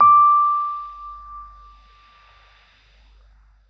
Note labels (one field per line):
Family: keyboard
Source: electronic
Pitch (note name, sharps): D6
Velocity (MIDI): 25